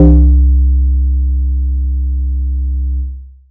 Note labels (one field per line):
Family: mallet percussion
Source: acoustic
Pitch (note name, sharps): C2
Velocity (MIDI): 127